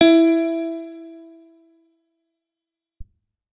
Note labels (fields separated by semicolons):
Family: guitar; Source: electronic; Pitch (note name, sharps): E4; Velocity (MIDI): 127; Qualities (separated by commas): bright, fast decay, reverb